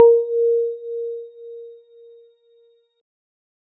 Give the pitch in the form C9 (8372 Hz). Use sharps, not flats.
A#4 (466.2 Hz)